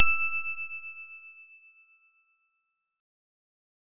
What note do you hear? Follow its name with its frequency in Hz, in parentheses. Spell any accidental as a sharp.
E6 (1319 Hz)